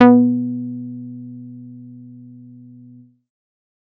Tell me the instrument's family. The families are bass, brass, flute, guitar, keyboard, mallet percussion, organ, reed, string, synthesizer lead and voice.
bass